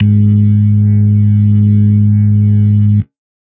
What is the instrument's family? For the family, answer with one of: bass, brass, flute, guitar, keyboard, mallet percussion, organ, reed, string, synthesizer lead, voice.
organ